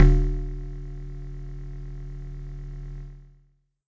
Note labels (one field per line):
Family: mallet percussion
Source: acoustic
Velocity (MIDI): 100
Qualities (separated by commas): distorted